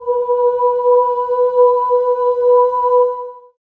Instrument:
acoustic voice